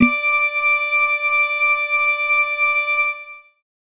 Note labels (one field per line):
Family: organ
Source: electronic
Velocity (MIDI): 75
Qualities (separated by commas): reverb